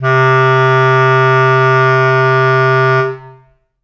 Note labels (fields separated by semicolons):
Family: reed; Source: acoustic; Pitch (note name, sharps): C3; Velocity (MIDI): 100; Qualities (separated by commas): reverb